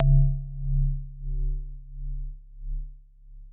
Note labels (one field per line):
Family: mallet percussion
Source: acoustic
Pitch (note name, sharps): C#1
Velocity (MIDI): 100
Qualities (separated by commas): dark, long release, non-linear envelope